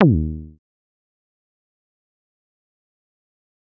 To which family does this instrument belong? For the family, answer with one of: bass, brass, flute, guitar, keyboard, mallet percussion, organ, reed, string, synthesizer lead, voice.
bass